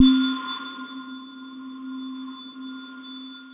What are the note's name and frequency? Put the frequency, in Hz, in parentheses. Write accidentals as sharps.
C4 (261.6 Hz)